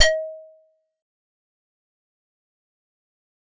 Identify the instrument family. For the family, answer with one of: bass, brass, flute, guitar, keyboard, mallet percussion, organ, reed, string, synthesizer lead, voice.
keyboard